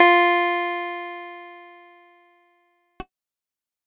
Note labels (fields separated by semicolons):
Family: keyboard; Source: electronic; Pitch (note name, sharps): F4; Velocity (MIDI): 25; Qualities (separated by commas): bright